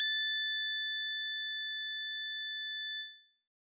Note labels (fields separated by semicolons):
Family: keyboard; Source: electronic; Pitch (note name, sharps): A6; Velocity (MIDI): 127; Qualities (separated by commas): multiphonic